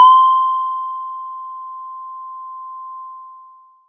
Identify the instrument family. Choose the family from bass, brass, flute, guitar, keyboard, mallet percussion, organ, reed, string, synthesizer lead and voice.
mallet percussion